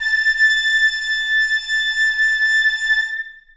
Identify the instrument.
acoustic flute